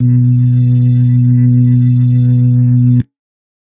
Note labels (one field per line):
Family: organ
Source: electronic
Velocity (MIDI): 50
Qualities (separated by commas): dark